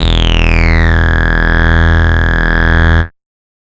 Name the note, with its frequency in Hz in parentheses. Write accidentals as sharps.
E1 (41.2 Hz)